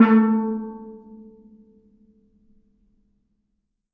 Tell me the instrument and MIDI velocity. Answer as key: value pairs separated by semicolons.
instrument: acoustic mallet percussion instrument; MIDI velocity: 127